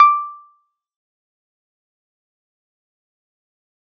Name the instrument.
electronic keyboard